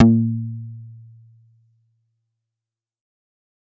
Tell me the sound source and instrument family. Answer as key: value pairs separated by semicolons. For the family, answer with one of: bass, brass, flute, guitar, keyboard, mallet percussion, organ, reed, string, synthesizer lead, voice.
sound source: synthesizer; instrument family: bass